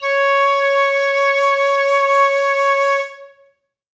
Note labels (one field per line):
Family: flute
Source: acoustic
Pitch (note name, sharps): C#5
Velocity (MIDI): 127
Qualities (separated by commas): reverb